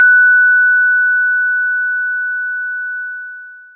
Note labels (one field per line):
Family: mallet percussion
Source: acoustic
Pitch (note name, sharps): F#6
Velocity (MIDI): 25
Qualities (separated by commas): bright, distorted, long release